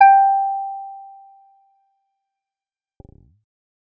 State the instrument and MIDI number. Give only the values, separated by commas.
synthesizer bass, 79